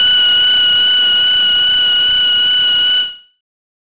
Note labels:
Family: bass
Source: synthesizer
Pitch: F#6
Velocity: 75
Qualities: non-linear envelope

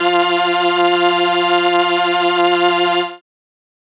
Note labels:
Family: keyboard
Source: synthesizer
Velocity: 127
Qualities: bright

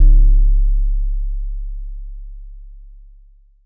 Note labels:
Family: mallet percussion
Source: acoustic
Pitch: C#1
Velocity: 25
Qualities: dark

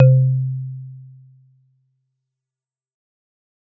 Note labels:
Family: mallet percussion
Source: acoustic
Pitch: C3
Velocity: 75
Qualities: dark, fast decay

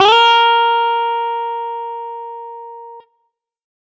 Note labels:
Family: guitar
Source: electronic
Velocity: 127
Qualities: distorted

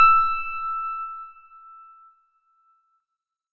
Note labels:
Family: organ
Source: electronic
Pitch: E6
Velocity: 100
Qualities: bright

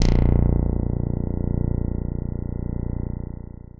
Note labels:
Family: guitar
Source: synthesizer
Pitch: A#0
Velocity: 127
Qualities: long release

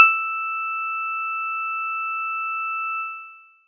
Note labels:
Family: mallet percussion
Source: acoustic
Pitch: E6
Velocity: 127

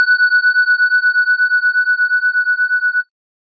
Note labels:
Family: organ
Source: electronic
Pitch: F#6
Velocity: 25

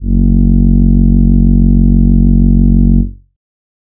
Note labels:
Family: voice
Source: synthesizer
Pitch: F#1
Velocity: 75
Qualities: dark

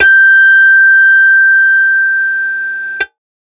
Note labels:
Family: guitar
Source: electronic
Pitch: G6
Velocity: 75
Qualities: distorted

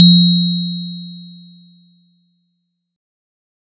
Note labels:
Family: mallet percussion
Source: acoustic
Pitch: F3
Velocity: 50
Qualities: bright

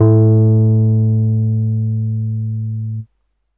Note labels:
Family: keyboard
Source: electronic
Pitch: A2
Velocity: 75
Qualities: dark, distorted

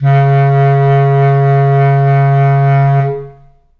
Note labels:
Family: reed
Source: acoustic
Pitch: C#3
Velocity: 25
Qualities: long release, reverb

